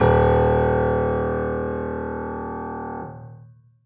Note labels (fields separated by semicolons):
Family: keyboard; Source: acoustic; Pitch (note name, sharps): D#1; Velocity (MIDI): 75; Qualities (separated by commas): long release